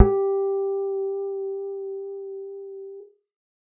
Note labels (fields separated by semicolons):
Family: bass; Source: synthesizer; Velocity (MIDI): 50; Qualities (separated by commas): dark, reverb